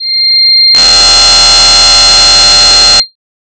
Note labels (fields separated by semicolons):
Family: voice; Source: synthesizer; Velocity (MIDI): 100; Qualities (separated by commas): bright